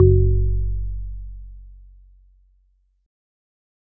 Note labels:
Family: organ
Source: electronic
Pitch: F#1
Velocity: 25

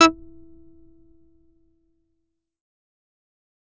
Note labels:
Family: bass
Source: synthesizer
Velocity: 50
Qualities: distorted, fast decay, percussive

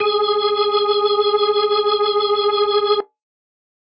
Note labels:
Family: organ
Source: electronic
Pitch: G#4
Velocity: 127

